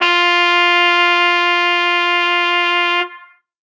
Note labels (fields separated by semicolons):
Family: brass; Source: acoustic; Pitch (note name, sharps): F4; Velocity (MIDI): 127; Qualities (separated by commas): bright, distorted